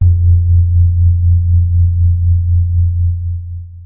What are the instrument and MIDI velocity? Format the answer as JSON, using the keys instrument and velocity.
{"instrument": "electronic keyboard", "velocity": 127}